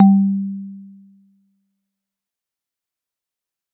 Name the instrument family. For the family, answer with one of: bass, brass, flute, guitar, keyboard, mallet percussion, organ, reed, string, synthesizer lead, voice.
mallet percussion